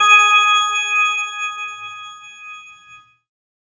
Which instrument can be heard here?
synthesizer keyboard